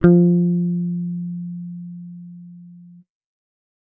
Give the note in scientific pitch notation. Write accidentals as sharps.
F3